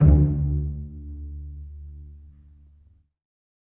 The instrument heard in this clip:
acoustic string instrument